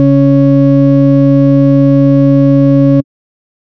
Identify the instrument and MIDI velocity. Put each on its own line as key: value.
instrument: synthesizer bass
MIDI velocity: 100